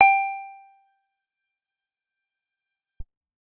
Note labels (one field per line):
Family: guitar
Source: acoustic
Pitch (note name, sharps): G5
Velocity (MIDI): 75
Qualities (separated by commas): percussive